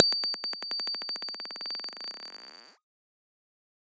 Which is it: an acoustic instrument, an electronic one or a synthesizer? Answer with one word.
electronic